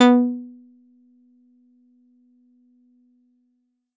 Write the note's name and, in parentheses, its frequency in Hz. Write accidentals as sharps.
B3 (246.9 Hz)